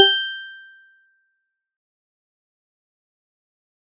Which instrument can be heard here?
acoustic mallet percussion instrument